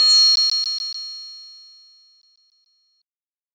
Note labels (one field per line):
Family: bass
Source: synthesizer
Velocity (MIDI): 127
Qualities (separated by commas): bright, distorted